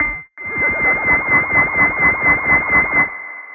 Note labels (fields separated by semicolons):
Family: bass; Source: synthesizer; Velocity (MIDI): 100; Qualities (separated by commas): long release, reverb